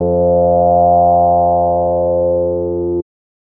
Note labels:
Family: bass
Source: synthesizer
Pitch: F2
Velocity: 127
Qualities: distorted

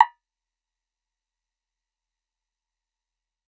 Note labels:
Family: bass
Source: synthesizer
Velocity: 75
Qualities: fast decay, percussive

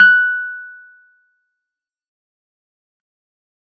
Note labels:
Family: keyboard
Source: electronic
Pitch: F#6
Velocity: 100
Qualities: fast decay

